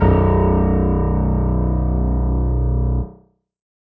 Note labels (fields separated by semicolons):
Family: keyboard; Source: electronic; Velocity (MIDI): 75; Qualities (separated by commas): reverb